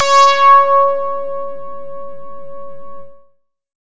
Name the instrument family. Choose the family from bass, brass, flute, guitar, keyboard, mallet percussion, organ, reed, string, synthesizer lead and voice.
bass